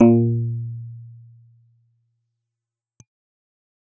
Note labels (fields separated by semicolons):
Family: keyboard; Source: electronic; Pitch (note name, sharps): A#2; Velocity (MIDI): 100; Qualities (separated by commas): fast decay